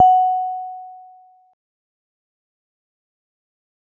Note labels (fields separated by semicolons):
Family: mallet percussion; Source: acoustic; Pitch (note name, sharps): F#5; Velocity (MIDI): 25; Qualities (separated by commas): fast decay